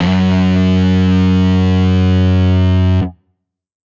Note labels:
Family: guitar; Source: electronic; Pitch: F#2; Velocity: 127; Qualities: bright, distorted

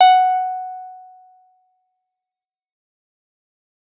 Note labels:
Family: bass; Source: synthesizer; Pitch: F#5; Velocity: 127; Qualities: fast decay

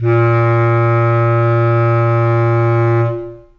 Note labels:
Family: reed; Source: acoustic; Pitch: A#2; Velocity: 25; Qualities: long release, reverb

